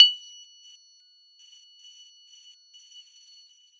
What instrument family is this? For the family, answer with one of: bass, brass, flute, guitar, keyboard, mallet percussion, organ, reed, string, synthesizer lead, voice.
mallet percussion